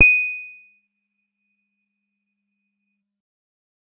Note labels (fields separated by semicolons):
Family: guitar; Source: electronic; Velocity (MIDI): 25; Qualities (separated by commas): bright, percussive